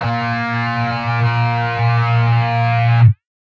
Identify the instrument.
synthesizer guitar